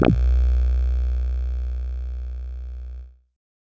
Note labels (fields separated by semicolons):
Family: bass; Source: synthesizer; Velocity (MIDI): 25; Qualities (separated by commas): distorted